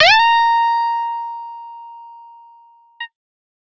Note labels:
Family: guitar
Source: electronic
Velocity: 127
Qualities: bright, distorted

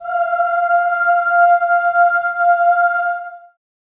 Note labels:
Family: voice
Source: acoustic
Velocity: 100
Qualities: long release, reverb

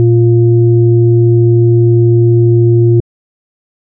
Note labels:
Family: organ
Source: electronic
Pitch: A#2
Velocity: 25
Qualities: dark

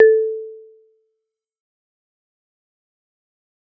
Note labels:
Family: mallet percussion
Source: acoustic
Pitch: A4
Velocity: 75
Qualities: fast decay, percussive

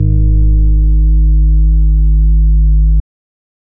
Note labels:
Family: organ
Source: electronic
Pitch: G#1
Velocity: 50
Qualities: dark

